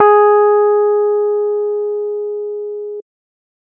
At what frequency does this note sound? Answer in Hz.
415.3 Hz